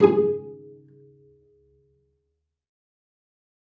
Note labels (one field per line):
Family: string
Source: acoustic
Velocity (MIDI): 25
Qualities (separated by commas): fast decay, percussive, reverb